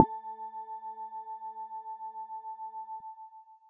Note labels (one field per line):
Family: mallet percussion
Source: electronic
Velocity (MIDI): 50